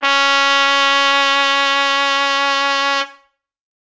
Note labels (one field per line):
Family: brass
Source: acoustic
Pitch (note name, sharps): C#4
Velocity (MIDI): 127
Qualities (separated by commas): bright